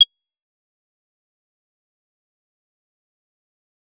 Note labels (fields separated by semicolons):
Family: bass; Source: synthesizer; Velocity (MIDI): 127; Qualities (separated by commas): fast decay, percussive